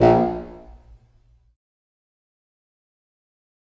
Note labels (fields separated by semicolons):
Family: reed; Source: acoustic; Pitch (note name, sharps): A#1; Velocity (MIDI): 50; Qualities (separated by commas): fast decay, percussive, reverb